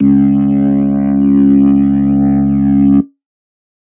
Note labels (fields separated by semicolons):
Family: organ; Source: electronic; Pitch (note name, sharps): C#2; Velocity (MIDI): 25; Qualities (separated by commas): distorted